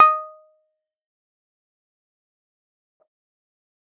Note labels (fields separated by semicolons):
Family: keyboard; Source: electronic; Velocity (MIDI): 75; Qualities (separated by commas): fast decay, percussive